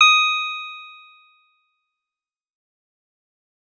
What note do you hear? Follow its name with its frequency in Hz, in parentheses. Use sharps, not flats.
D#6 (1245 Hz)